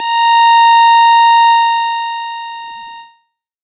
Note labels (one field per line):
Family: keyboard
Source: electronic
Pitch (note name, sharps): A#5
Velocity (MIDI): 25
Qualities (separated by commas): distorted, multiphonic